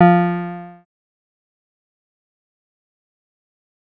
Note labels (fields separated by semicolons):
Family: synthesizer lead; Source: synthesizer; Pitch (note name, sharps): F3; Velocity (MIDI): 75; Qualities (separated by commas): distorted, fast decay